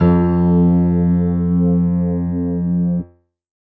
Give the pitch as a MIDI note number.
41